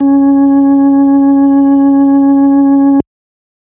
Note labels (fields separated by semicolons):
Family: organ; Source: electronic; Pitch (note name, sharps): C#4; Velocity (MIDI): 25